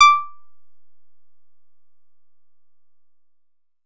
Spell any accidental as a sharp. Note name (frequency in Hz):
D6 (1175 Hz)